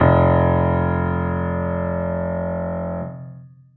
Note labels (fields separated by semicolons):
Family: keyboard; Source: acoustic; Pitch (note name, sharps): F1; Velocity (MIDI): 75; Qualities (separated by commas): long release